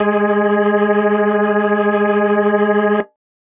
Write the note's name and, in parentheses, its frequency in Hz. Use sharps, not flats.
G#3 (207.7 Hz)